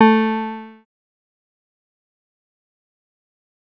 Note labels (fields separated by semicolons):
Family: synthesizer lead; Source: synthesizer; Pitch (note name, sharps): A3; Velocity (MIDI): 75; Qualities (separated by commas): distorted, fast decay